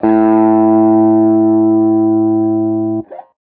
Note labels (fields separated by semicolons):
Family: guitar; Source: electronic; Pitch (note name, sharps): A2; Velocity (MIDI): 75; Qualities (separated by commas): distorted